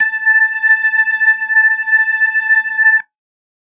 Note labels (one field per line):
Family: organ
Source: electronic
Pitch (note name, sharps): A6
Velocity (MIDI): 127